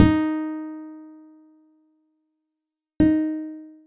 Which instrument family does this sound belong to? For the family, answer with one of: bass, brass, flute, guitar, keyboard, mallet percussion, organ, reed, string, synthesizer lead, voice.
guitar